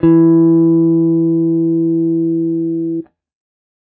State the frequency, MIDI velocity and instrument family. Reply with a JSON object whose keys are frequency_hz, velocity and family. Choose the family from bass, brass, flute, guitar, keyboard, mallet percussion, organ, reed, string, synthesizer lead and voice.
{"frequency_hz": 164.8, "velocity": 75, "family": "guitar"}